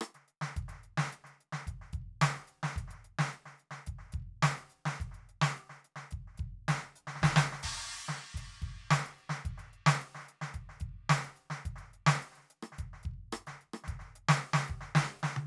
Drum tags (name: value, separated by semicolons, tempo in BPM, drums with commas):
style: ijexá; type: beat; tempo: 108 BPM; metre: 4/4; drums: crash, closed hi-hat, open hi-hat, hi-hat pedal, snare, cross-stick, high tom, kick